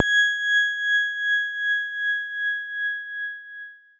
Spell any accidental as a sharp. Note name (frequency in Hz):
G#6 (1661 Hz)